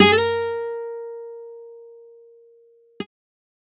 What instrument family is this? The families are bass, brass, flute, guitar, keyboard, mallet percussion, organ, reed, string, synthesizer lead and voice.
guitar